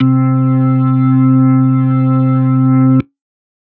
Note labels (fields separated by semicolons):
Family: organ; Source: electronic; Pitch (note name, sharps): C3; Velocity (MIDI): 100